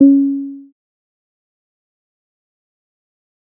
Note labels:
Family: bass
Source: synthesizer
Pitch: C#4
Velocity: 50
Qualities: dark, fast decay, percussive

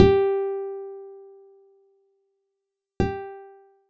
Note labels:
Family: guitar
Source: acoustic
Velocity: 100

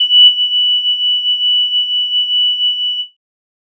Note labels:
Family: flute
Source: synthesizer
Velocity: 100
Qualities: bright, distorted

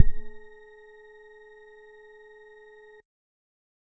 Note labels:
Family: bass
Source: synthesizer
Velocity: 25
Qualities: percussive

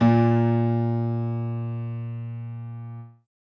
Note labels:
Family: keyboard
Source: acoustic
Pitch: A#2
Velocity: 100

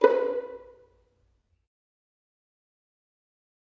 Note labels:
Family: string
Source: acoustic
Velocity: 50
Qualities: dark, fast decay, percussive, reverb

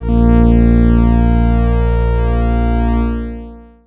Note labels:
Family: organ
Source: electronic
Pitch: A#1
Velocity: 25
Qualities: distorted, long release

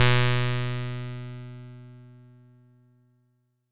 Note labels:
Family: bass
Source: synthesizer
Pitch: B2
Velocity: 75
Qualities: bright, distorted

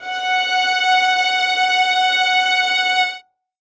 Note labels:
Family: string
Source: acoustic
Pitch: F#5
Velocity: 75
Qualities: reverb

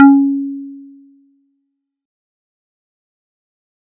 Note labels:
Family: mallet percussion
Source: acoustic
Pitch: C#4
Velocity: 75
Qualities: fast decay

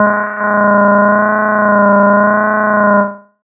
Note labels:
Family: bass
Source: synthesizer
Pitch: G#3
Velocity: 50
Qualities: distorted, tempo-synced

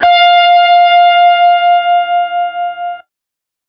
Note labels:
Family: guitar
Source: electronic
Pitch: F5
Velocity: 127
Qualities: distorted

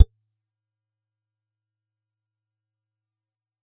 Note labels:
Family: guitar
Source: acoustic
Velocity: 127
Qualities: fast decay, percussive

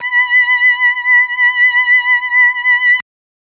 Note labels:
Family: organ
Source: electronic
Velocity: 25

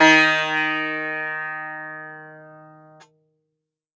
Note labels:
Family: guitar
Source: acoustic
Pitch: D#3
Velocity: 127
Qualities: bright, multiphonic, reverb

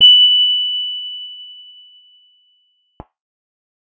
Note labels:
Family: guitar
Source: electronic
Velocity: 50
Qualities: reverb

